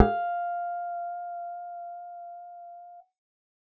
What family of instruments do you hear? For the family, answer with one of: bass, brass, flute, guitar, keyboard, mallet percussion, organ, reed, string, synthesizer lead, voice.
bass